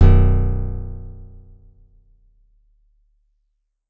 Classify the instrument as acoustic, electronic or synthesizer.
acoustic